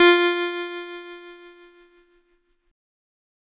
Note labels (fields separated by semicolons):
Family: keyboard; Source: electronic; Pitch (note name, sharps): F4; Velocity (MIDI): 75; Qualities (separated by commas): bright, distorted